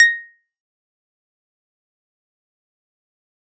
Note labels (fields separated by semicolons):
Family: keyboard; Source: electronic; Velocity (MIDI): 127; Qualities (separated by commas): fast decay, percussive